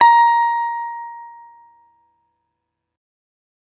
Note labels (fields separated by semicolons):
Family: guitar; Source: electronic; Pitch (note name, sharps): A#5; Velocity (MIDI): 127